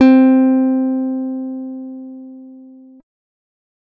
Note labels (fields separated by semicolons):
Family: guitar; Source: acoustic; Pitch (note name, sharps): C4; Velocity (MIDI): 100